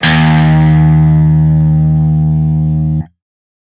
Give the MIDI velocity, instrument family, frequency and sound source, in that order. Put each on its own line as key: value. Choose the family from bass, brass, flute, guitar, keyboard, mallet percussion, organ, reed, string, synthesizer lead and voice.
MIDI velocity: 100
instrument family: guitar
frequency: 77.78 Hz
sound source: electronic